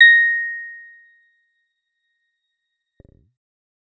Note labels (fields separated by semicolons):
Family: bass; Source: synthesizer; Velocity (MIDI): 50